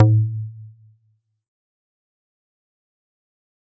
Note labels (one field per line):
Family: mallet percussion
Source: acoustic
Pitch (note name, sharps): A2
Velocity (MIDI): 75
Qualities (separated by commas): fast decay